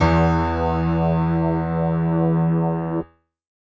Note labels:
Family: keyboard; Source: electronic; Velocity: 127; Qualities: reverb

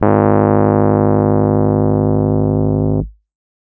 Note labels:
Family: keyboard; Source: electronic; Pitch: G#1; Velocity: 50; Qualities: distorted

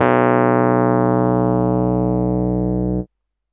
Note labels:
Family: keyboard; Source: electronic; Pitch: B1; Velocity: 127; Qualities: distorted

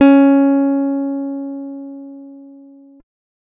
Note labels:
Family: guitar; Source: acoustic; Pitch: C#4; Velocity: 50

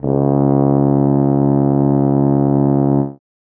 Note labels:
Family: brass; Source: acoustic; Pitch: C#2; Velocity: 100; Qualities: dark

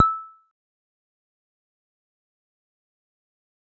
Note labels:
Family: bass; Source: synthesizer; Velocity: 25; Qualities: fast decay, percussive

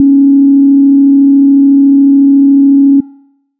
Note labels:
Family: bass; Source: synthesizer; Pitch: C#4; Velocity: 75; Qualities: dark

